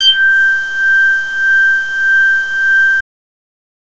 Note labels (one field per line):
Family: bass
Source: synthesizer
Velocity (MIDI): 100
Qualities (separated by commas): distorted